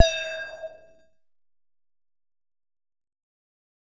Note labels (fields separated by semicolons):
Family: bass; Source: synthesizer; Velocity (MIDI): 50; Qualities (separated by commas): bright, distorted